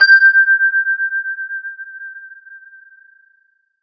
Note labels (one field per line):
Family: guitar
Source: electronic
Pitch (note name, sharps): G6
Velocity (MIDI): 100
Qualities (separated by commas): multiphonic, non-linear envelope